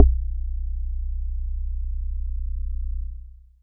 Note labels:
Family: mallet percussion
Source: acoustic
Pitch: B0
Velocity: 100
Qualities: dark

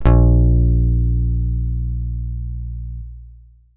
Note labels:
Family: guitar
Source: electronic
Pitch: A#1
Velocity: 100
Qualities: long release

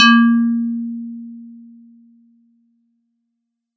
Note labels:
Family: mallet percussion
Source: acoustic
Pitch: A#3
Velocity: 127

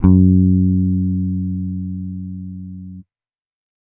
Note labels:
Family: bass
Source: electronic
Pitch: F#2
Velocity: 50

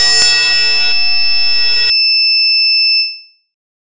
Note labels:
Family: bass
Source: synthesizer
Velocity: 127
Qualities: bright, distorted

